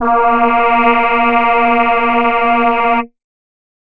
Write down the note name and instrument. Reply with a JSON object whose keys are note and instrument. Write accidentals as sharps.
{"note": "A#3", "instrument": "synthesizer voice"}